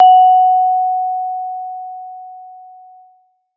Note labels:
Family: mallet percussion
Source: acoustic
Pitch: F#5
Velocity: 75

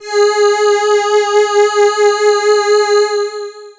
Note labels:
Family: voice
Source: synthesizer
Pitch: G#4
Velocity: 50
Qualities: bright, distorted, long release

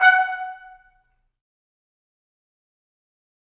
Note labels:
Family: brass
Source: acoustic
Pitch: F#5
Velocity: 25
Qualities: fast decay, reverb

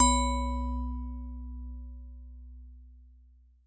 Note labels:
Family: mallet percussion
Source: acoustic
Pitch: B1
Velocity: 127

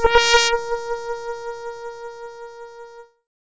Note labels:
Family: keyboard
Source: synthesizer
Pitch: A#4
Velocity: 127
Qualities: bright, distorted

